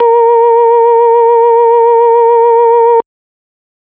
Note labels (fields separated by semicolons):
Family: organ; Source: electronic; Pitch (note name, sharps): A#4; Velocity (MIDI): 100